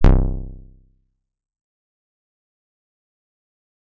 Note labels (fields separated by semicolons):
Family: guitar; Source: electronic; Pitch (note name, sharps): C1; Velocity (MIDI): 25; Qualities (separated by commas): fast decay, percussive